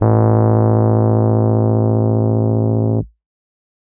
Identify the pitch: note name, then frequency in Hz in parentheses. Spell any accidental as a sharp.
A1 (55 Hz)